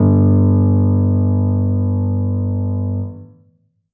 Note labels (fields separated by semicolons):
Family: keyboard; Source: acoustic; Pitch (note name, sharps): G1; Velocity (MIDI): 75